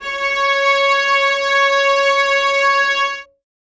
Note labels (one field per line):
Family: string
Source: acoustic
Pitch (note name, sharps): C#5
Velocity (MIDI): 100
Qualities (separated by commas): reverb